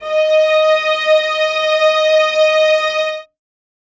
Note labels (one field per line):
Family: string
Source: acoustic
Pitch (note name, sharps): D#5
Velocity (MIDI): 50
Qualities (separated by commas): reverb